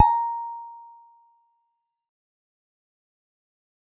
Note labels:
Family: guitar; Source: electronic; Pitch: A#5; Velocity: 50; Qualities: fast decay, reverb

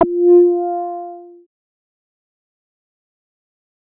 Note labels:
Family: bass; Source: synthesizer; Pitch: F4; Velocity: 75; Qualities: distorted, fast decay

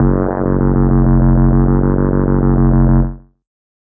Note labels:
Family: bass; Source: synthesizer; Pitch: F#1; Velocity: 25; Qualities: distorted, tempo-synced

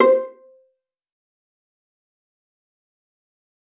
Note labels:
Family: string; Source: acoustic; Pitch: C5; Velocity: 127; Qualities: fast decay, percussive, reverb

